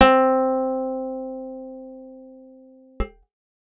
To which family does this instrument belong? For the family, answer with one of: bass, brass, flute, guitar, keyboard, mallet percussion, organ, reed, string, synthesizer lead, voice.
guitar